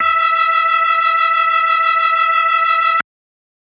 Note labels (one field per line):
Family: organ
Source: electronic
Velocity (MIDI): 127